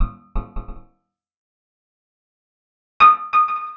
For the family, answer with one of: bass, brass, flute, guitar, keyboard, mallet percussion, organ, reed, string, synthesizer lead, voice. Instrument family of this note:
guitar